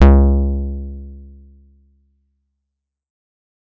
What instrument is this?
electronic guitar